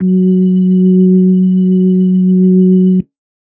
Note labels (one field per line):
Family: organ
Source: electronic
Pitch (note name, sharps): F#3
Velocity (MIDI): 75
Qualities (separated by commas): dark